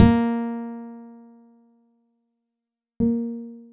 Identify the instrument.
acoustic guitar